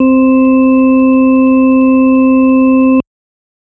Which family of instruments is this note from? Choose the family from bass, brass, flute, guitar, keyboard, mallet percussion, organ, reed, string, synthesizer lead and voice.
organ